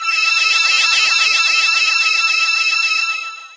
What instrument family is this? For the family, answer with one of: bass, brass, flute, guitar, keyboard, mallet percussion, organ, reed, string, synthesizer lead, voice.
voice